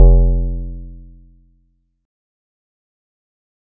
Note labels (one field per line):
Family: keyboard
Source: electronic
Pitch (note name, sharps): F1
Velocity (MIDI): 25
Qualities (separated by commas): dark, fast decay